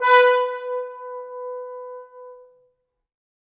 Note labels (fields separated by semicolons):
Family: brass; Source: acoustic; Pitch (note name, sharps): B4; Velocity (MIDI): 127; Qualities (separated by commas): bright, reverb